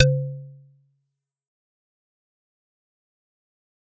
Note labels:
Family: mallet percussion; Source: acoustic; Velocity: 75; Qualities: fast decay, percussive

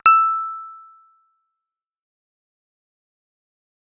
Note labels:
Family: bass; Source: synthesizer; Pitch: E6; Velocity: 75; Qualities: fast decay

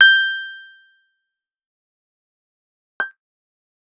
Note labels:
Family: guitar; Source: electronic; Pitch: G6; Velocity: 25; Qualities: fast decay, percussive

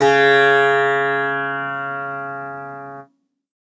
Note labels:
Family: guitar; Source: acoustic; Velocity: 25

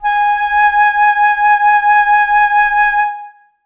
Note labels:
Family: flute; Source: acoustic; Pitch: G#5; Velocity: 50; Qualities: reverb

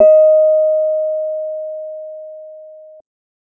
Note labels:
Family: keyboard; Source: electronic; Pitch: D#5; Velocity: 25; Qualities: dark

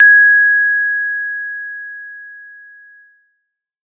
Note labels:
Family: mallet percussion; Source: acoustic; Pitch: G#6; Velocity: 100

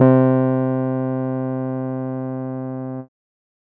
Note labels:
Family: keyboard; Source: electronic; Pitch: C3; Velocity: 75

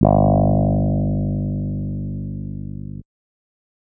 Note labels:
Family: keyboard; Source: electronic; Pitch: G1; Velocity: 75

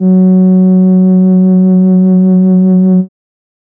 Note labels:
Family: keyboard; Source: synthesizer; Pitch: F#3; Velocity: 75; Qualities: dark

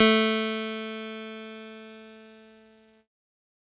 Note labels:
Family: keyboard; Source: electronic; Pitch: A3; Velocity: 25; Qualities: bright, distorted

